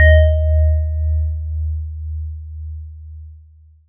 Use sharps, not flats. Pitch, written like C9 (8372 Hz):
D#2 (77.78 Hz)